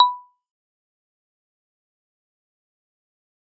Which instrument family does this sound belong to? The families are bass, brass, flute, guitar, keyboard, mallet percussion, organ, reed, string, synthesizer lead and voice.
mallet percussion